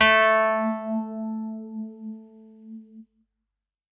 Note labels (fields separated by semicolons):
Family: keyboard; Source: electronic; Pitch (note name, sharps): A3; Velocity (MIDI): 127